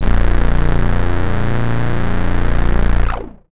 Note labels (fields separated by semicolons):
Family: bass; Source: synthesizer; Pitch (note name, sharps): A#0; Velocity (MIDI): 100; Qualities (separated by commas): bright, distorted